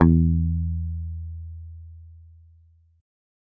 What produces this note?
electronic guitar